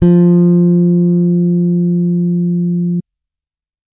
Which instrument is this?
electronic bass